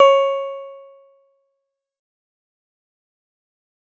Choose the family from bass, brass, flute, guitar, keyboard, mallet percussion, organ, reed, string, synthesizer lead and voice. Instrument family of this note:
guitar